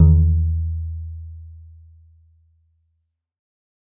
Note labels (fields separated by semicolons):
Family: guitar; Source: synthesizer; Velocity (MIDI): 50; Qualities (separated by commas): dark